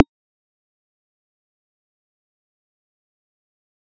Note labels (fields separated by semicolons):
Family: mallet percussion; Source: electronic; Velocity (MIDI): 50; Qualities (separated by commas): fast decay, percussive